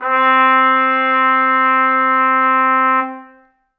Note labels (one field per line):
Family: brass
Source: acoustic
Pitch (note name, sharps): C4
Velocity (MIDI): 75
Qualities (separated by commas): reverb